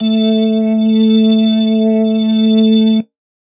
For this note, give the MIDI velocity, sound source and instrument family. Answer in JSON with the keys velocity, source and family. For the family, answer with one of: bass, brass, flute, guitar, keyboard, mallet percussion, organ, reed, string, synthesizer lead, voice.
{"velocity": 75, "source": "electronic", "family": "organ"}